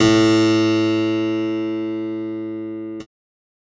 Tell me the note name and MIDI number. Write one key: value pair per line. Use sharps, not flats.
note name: A2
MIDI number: 45